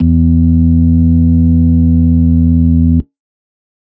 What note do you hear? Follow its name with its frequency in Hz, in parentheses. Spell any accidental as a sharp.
E2 (82.41 Hz)